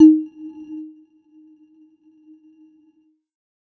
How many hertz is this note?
311.1 Hz